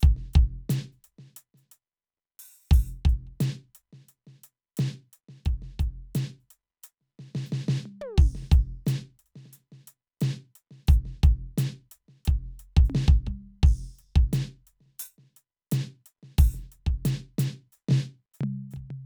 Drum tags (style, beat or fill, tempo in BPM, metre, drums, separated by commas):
rock, beat, 88 BPM, 4/4, crash, closed hi-hat, open hi-hat, hi-hat pedal, percussion, snare, high tom, mid tom, floor tom, kick